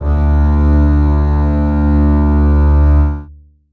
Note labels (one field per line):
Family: string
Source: acoustic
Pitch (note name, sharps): D2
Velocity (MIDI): 25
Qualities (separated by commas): long release, reverb